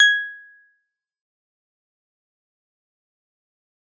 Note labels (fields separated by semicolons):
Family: keyboard; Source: electronic; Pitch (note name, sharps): G#6; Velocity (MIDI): 100; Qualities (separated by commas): fast decay, percussive